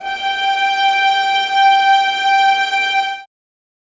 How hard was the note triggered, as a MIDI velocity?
25